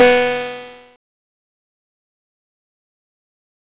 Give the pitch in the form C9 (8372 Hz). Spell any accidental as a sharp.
B3 (246.9 Hz)